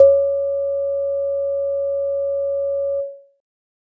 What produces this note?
electronic keyboard